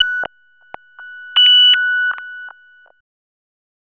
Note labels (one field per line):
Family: bass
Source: synthesizer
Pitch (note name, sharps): F#6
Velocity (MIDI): 100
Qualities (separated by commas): tempo-synced